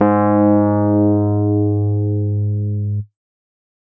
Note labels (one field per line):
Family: keyboard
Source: electronic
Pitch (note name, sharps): G#2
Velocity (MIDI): 50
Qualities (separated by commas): distorted